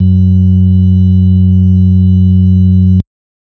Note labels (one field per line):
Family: organ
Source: electronic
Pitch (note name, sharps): F#2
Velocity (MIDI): 75